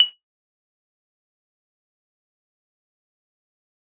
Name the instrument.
synthesizer guitar